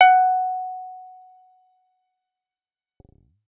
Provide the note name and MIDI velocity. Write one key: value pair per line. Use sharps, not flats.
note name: F#5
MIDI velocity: 127